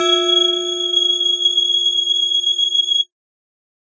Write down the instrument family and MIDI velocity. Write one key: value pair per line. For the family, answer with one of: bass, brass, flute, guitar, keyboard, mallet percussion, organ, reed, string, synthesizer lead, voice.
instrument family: mallet percussion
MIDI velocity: 127